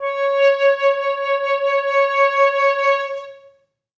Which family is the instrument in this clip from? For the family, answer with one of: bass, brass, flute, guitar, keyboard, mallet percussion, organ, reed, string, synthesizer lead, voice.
flute